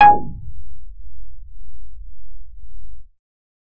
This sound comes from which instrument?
synthesizer bass